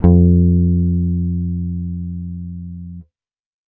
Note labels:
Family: bass; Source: electronic; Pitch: F2; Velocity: 50

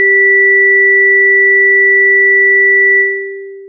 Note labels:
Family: synthesizer lead; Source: synthesizer; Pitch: G4; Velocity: 100; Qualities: long release

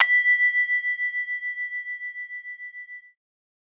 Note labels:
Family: mallet percussion; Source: acoustic; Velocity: 25; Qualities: bright

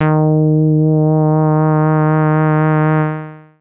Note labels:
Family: bass; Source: synthesizer; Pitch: D#3; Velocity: 25; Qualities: distorted, long release

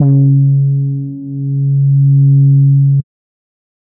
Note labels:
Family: bass; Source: synthesizer; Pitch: C#3; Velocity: 127; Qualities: dark

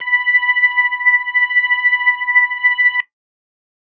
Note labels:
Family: organ; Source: electronic; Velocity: 127

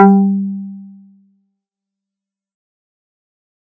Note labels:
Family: guitar; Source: synthesizer; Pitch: G3; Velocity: 75; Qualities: dark, fast decay

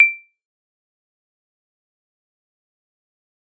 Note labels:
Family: mallet percussion; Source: acoustic; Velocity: 100; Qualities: fast decay, percussive

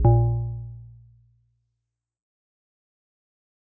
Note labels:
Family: mallet percussion; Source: acoustic; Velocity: 75; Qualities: dark, fast decay, multiphonic

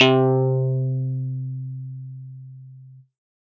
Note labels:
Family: keyboard; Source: electronic; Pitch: C3; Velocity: 75; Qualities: distorted

